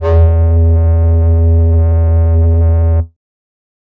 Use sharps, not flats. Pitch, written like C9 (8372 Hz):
E2 (82.41 Hz)